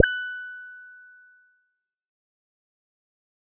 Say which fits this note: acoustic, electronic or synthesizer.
synthesizer